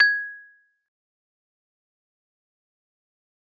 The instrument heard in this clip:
acoustic mallet percussion instrument